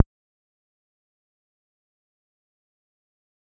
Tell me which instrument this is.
synthesizer bass